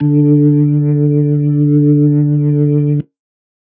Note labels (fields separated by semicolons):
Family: organ; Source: electronic; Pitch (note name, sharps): D3; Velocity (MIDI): 127